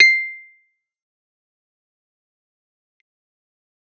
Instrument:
electronic keyboard